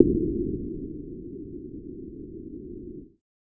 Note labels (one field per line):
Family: bass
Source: synthesizer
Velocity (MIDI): 127